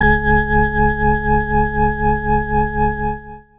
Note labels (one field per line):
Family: organ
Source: electronic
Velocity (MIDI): 50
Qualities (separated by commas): distorted